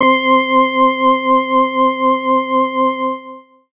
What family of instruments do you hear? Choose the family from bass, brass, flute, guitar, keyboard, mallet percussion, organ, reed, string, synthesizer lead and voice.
organ